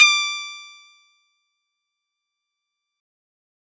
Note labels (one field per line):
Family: guitar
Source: synthesizer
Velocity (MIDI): 127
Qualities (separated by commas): bright, fast decay, percussive